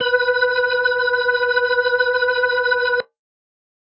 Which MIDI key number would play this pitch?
71